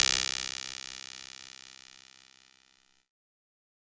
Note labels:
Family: keyboard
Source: electronic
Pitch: C2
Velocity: 25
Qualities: bright, distorted

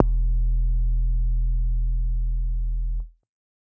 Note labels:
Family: bass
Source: synthesizer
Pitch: E1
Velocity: 127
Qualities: dark, distorted

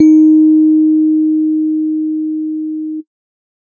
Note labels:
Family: keyboard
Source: electronic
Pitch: D#4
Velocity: 100

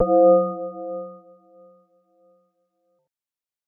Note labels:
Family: mallet percussion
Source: synthesizer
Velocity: 75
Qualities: multiphonic

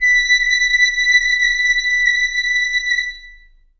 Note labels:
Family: reed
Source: acoustic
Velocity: 100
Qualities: long release, reverb

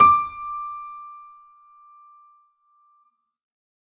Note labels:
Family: keyboard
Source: acoustic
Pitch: D6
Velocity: 127

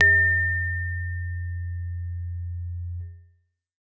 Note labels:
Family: keyboard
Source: acoustic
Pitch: F2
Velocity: 75

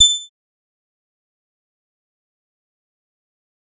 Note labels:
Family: bass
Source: synthesizer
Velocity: 25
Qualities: bright, distorted, fast decay, percussive

